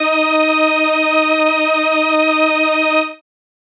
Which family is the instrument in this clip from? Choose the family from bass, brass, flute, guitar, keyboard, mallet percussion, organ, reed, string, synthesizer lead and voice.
keyboard